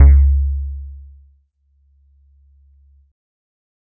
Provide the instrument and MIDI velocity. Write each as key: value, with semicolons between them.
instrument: electronic keyboard; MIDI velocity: 50